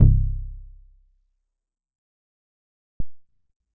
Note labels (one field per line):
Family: bass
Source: synthesizer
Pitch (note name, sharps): C1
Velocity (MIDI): 75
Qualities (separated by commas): dark, fast decay, percussive